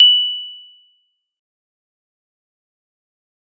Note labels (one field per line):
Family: mallet percussion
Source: acoustic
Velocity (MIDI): 127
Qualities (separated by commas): bright, fast decay, percussive